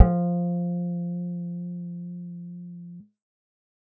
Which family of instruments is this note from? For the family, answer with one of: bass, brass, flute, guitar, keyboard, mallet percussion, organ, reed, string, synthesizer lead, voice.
bass